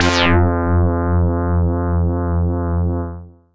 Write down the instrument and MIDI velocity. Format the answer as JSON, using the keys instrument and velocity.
{"instrument": "synthesizer bass", "velocity": 100}